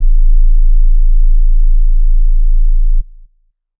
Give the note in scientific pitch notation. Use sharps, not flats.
A0